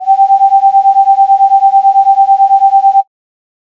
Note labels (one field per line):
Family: flute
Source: synthesizer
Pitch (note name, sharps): G5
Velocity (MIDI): 75